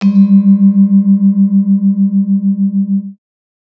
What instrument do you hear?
acoustic mallet percussion instrument